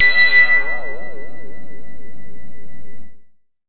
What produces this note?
synthesizer bass